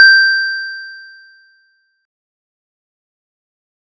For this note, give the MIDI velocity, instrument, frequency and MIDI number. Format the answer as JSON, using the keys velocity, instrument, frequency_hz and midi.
{"velocity": 25, "instrument": "electronic keyboard", "frequency_hz": 1568, "midi": 91}